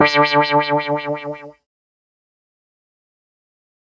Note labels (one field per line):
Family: keyboard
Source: synthesizer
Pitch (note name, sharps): D3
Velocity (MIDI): 50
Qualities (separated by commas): distorted, fast decay